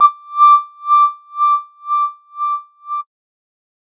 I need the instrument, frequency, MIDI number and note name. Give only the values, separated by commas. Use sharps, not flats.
synthesizer bass, 1175 Hz, 86, D6